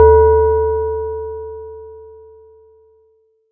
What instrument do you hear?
acoustic mallet percussion instrument